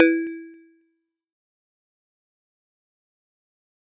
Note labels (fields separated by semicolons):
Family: mallet percussion; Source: acoustic; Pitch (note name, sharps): E4; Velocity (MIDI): 127; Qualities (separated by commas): fast decay, percussive